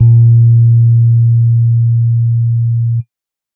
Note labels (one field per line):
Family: keyboard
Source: electronic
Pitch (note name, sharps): A#2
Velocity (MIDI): 50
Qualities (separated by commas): dark